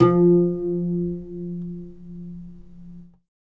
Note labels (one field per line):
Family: guitar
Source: acoustic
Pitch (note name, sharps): F3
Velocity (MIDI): 25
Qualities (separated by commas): reverb